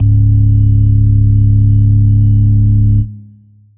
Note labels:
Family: organ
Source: electronic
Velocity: 127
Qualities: dark, long release

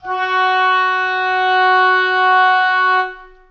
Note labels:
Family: reed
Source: acoustic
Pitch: F#4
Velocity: 75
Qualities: reverb

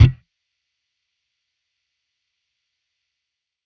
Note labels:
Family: bass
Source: electronic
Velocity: 127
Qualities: distorted, percussive

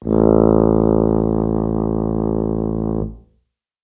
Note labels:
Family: brass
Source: acoustic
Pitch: A1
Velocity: 50

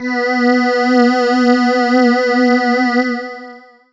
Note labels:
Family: voice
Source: synthesizer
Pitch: B3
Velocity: 25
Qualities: distorted, long release

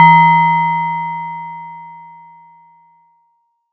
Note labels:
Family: mallet percussion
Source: acoustic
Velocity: 75

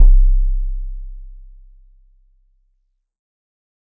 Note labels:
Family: keyboard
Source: electronic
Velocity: 25

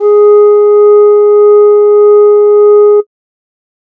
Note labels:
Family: flute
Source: synthesizer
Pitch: G#4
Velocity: 50

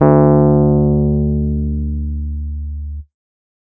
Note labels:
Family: keyboard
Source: electronic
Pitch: D2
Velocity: 75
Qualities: distorted

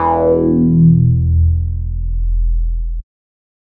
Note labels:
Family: bass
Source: synthesizer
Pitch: E1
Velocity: 25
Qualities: distorted

